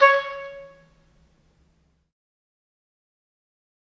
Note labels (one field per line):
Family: reed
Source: acoustic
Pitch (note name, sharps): C#5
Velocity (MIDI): 50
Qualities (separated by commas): fast decay, percussive, reverb